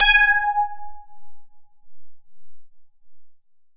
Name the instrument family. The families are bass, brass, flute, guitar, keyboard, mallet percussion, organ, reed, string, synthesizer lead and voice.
synthesizer lead